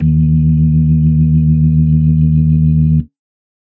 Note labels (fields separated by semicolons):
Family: organ; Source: electronic; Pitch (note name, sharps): D#2; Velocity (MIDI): 100; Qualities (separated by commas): dark, reverb